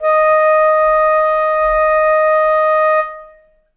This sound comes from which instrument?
acoustic flute